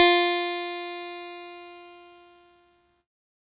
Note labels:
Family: keyboard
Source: electronic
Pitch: F4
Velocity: 75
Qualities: bright, distorted

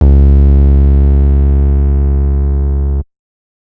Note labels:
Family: bass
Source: synthesizer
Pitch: C#2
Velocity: 127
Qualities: distorted

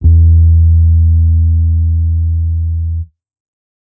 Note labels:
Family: bass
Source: electronic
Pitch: E2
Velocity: 127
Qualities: dark

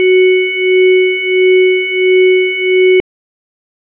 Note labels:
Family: organ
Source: electronic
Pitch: F#4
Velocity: 127

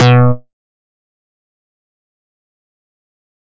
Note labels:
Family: bass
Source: synthesizer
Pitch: B2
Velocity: 100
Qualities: fast decay, percussive

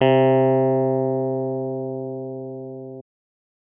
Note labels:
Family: keyboard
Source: electronic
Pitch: C3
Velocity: 127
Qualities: distorted

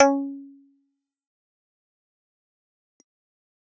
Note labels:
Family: keyboard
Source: electronic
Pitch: C#4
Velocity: 127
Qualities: fast decay, percussive

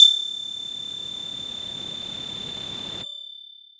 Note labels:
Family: voice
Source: synthesizer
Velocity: 127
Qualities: distorted, long release

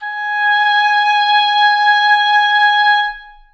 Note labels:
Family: reed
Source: acoustic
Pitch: G#5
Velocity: 127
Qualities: long release, reverb

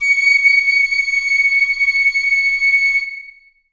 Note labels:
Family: reed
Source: acoustic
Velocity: 50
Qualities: reverb

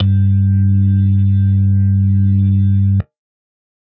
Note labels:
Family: organ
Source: electronic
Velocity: 50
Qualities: dark

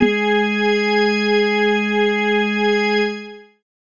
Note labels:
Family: organ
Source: electronic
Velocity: 127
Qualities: reverb

